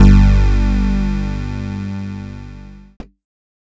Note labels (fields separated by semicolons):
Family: keyboard; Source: electronic; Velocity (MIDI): 127; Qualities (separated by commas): bright, distorted